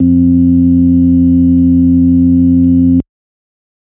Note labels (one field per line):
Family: organ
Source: electronic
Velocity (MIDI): 75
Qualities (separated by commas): dark